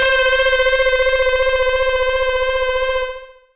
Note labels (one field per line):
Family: bass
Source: synthesizer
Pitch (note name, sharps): C5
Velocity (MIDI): 127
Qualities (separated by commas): bright, distorted, tempo-synced